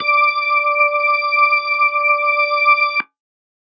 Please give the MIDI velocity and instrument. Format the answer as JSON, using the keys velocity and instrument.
{"velocity": 100, "instrument": "electronic organ"}